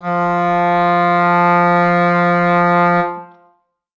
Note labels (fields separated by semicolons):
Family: reed; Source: acoustic; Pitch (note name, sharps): F3; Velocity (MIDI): 127; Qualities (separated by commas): reverb